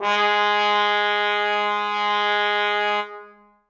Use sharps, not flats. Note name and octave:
G#3